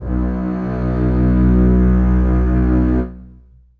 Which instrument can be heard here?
acoustic string instrument